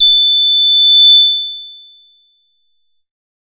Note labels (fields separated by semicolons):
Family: bass; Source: synthesizer; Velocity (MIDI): 75; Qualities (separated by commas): distorted